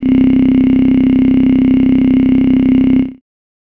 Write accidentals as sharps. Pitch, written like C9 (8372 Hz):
C1 (32.7 Hz)